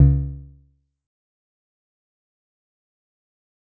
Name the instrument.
synthesizer guitar